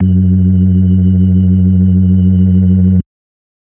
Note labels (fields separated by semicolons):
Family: organ; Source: electronic; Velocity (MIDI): 25; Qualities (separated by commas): dark